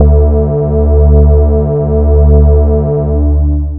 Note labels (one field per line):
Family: bass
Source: synthesizer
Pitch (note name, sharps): D2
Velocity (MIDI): 75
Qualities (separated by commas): long release